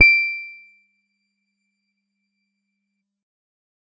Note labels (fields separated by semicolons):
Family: guitar; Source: electronic; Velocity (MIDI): 25; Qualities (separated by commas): percussive